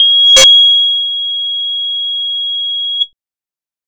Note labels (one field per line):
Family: bass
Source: synthesizer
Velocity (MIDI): 127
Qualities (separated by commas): bright